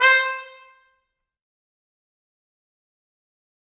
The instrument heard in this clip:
acoustic brass instrument